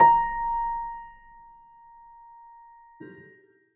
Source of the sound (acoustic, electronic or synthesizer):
acoustic